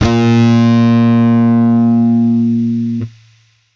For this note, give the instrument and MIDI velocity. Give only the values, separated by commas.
electronic bass, 75